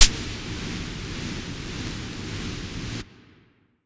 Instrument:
acoustic flute